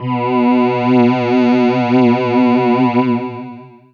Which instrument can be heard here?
synthesizer voice